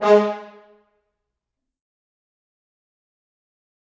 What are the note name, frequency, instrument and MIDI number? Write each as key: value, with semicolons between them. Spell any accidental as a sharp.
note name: G#3; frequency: 207.7 Hz; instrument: acoustic brass instrument; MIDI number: 56